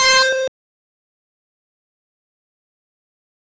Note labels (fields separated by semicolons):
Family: bass; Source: synthesizer; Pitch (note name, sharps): C5; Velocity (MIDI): 100; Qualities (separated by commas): bright, distorted, fast decay